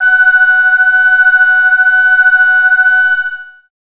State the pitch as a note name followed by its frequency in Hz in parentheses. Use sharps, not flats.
F#6 (1480 Hz)